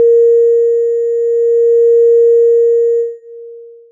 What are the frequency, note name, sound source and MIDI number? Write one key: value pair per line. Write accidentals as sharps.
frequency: 466.2 Hz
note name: A#4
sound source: synthesizer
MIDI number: 70